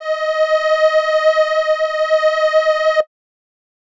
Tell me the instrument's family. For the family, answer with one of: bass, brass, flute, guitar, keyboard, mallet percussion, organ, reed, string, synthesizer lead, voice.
reed